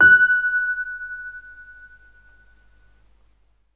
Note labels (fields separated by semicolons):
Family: keyboard; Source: electronic; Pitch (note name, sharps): F#6; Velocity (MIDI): 50